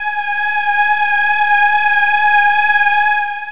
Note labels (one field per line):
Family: voice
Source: synthesizer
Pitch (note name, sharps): G#5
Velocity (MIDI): 25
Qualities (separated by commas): distorted, long release